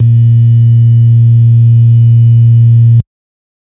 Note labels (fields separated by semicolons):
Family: organ; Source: electronic; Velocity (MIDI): 50